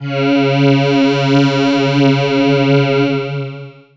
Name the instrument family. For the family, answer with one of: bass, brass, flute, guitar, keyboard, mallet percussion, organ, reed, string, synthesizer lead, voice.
voice